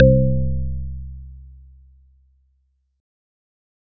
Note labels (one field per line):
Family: organ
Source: electronic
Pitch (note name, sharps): C2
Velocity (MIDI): 127